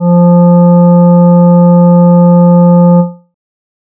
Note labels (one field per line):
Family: flute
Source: synthesizer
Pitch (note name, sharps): F3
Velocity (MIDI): 127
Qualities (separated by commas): dark